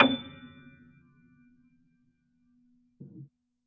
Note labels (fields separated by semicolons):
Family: keyboard; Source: acoustic; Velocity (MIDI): 25; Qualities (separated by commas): percussive, reverb